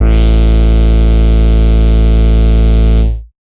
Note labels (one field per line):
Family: bass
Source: synthesizer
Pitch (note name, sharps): A1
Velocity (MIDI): 25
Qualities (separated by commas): bright, distorted